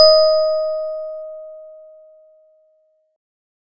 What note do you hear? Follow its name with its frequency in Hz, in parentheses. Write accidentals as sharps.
D#5 (622.3 Hz)